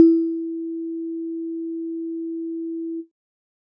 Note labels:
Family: keyboard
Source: electronic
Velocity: 25

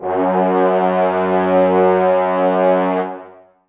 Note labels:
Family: brass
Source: acoustic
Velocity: 127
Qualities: reverb

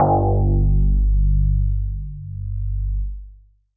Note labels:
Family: synthesizer lead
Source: synthesizer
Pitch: G1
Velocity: 25

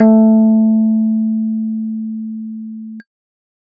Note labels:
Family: keyboard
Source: electronic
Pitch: A3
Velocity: 50

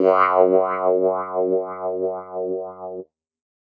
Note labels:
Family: keyboard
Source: electronic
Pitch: F#2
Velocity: 127

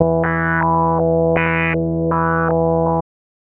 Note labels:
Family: bass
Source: synthesizer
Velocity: 25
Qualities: tempo-synced

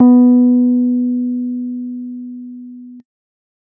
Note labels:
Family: keyboard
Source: electronic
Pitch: B3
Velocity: 25

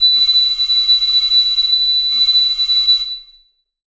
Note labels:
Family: flute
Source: acoustic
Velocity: 50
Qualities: bright, reverb

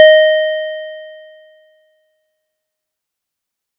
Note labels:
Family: keyboard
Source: electronic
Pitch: D#5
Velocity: 100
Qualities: distorted, fast decay

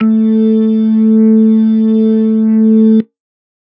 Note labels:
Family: organ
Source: electronic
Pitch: A3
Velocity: 100

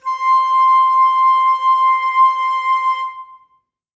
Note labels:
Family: flute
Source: acoustic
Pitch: C6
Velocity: 50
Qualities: reverb

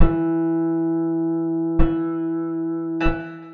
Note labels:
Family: guitar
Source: acoustic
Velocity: 100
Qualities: percussive, reverb

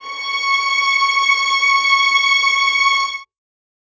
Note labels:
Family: string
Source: acoustic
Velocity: 75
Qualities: reverb

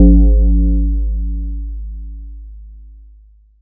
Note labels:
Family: mallet percussion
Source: electronic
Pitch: G#1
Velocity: 75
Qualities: multiphonic

